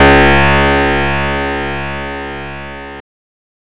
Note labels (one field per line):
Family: guitar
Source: synthesizer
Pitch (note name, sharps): C#2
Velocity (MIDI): 25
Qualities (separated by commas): bright, distorted